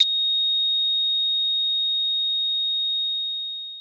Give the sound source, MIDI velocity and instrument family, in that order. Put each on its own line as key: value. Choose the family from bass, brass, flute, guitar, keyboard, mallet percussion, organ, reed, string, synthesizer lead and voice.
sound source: acoustic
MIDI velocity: 25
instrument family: mallet percussion